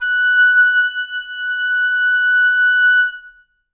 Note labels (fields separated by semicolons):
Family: reed; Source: acoustic; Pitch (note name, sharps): F#6; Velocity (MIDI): 127; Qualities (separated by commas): reverb